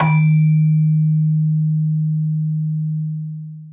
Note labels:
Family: mallet percussion; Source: acoustic; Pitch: D#3; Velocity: 127; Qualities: long release, reverb

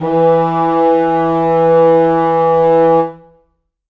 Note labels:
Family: reed; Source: acoustic; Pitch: E3; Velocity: 100; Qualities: reverb

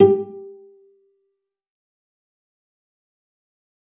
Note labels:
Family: string; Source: acoustic; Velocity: 100; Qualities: fast decay, percussive, reverb

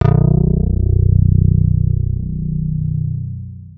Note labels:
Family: guitar; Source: electronic; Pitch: B0; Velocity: 75; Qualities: long release

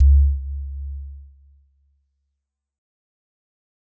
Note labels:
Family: mallet percussion; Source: acoustic; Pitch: C#2; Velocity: 50; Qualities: dark, fast decay

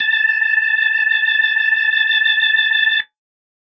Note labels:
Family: organ; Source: electronic; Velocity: 100; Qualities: reverb

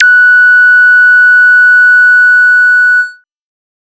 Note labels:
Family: bass; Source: synthesizer; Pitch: F#6; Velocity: 100; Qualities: bright, distorted

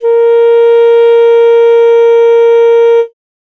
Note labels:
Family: reed; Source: acoustic; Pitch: A#4; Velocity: 75

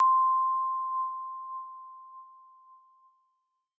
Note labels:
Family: keyboard; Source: electronic; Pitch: C6; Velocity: 75; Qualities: bright

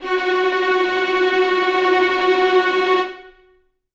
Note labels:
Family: string; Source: acoustic; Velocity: 100; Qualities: non-linear envelope, reverb

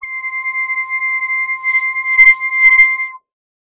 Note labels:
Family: bass; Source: synthesizer; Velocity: 100; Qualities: distorted, non-linear envelope

